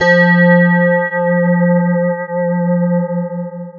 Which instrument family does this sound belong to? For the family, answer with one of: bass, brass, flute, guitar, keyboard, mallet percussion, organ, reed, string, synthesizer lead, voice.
guitar